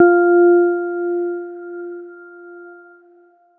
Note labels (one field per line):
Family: keyboard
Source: electronic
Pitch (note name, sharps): F4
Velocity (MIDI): 127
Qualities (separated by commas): dark